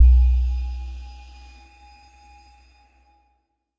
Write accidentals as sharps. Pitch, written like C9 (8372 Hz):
B1 (61.74 Hz)